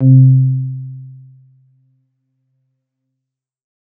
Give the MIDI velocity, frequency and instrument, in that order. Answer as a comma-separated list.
75, 130.8 Hz, electronic keyboard